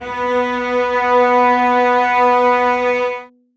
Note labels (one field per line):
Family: string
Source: acoustic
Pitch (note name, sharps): B3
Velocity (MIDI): 75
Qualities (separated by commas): reverb